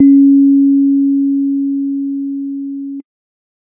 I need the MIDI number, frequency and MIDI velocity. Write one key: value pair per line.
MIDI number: 61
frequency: 277.2 Hz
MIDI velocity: 25